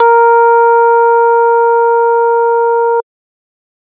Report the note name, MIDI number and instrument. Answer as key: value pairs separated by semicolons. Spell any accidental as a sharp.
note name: A#4; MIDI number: 70; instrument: electronic organ